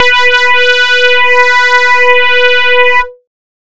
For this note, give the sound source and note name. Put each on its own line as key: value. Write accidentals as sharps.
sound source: synthesizer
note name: B4